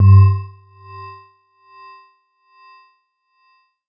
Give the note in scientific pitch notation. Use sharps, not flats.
G2